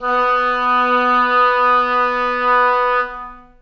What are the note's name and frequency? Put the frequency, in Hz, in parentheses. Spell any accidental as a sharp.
B3 (246.9 Hz)